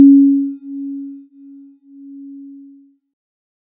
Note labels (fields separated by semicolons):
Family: keyboard; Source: synthesizer; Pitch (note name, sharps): C#4; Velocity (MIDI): 75